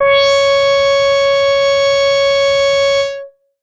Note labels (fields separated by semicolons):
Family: bass; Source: synthesizer; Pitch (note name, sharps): C#5; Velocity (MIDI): 127; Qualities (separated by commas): distorted